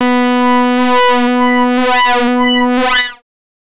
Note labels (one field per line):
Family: bass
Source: synthesizer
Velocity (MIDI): 50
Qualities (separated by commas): distorted, non-linear envelope